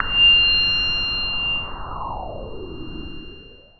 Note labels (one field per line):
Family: synthesizer lead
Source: synthesizer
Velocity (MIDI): 50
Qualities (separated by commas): long release